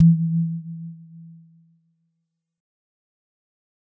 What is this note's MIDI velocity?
50